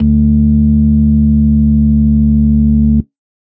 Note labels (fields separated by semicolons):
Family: organ; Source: electronic; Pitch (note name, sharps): D2; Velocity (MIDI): 75; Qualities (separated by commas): dark